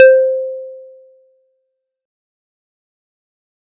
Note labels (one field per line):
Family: mallet percussion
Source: acoustic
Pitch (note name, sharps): C5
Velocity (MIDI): 75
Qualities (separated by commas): fast decay